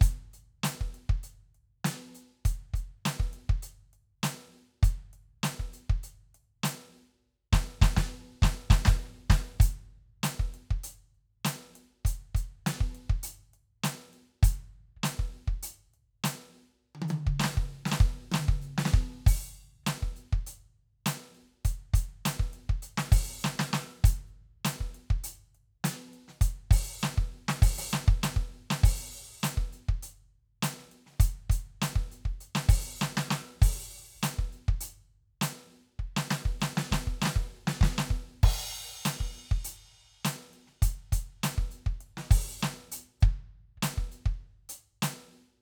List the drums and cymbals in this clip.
crash, ride, closed hi-hat, open hi-hat, hi-hat pedal, snare, cross-stick, high tom and kick